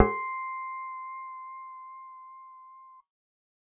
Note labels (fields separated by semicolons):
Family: bass; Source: synthesizer; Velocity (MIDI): 75; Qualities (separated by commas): reverb